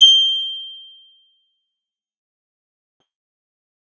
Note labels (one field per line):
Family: guitar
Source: acoustic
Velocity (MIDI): 75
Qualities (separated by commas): bright, distorted, fast decay